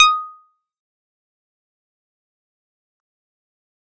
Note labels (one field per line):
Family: keyboard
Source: electronic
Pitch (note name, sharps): D#6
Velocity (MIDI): 127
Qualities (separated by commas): fast decay, percussive